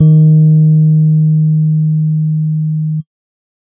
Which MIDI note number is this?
51